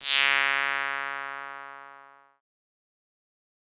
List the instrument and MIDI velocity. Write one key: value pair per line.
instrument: synthesizer bass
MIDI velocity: 127